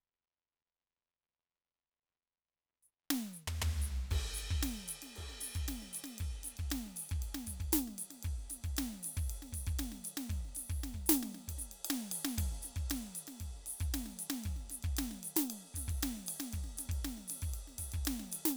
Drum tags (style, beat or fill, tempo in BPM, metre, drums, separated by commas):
jazz-funk, beat, 116 BPM, 4/4, crash, ride, hi-hat pedal, snare, floor tom, kick